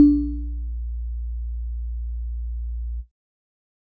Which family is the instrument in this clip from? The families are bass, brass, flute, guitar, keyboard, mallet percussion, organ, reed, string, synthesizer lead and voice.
keyboard